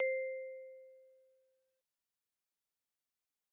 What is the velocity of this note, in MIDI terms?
127